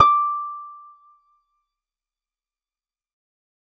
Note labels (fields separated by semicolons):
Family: guitar; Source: acoustic; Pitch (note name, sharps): D6; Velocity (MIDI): 75; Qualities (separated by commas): fast decay